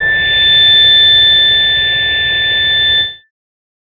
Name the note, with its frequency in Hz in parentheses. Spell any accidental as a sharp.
A6 (1760 Hz)